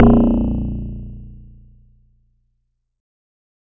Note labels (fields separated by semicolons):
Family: guitar; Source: acoustic; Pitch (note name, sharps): A#0; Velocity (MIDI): 100; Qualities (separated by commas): distorted